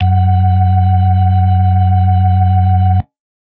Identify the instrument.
electronic organ